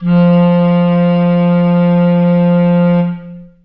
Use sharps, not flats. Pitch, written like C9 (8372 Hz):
F3 (174.6 Hz)